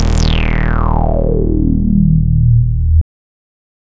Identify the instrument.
synthesizer bass